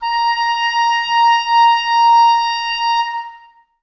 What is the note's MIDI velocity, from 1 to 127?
127